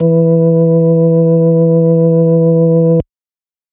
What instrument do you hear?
electronic organ